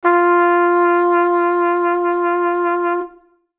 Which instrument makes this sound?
acoustic brass instrument